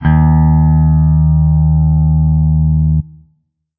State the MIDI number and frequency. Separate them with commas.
39, 77.78 Hz